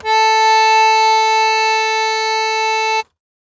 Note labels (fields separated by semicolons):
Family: keyboard; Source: acoustic; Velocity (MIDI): 100; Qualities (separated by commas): bright